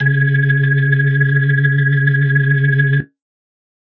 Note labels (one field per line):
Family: organ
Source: electronic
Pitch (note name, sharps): C#3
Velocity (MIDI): 127